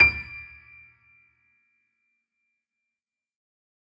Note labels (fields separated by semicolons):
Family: keyboard; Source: acoustic; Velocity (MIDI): 100; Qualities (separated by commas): fast decay, percussive, reverb